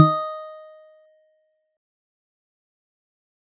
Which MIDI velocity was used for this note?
50